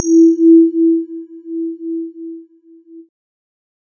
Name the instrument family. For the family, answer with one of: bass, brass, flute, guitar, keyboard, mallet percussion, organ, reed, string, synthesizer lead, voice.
keyboard